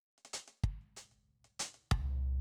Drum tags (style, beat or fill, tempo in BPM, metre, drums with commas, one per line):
rock
fill
95 BPM
4/4
closed hi-hat, floor tom, kick